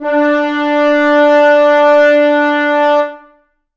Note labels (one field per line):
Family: reed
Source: acoustic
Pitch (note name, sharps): D4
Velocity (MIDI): 127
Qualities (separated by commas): reverb